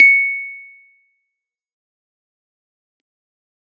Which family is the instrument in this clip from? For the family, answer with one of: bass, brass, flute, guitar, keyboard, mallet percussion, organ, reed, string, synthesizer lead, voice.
keyboard